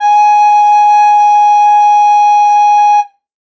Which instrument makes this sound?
acoustic flute